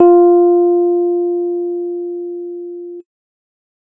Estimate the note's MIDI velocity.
50